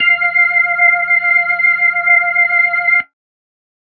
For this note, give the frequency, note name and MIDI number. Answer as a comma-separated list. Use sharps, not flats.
698.5 Hz, F5, 77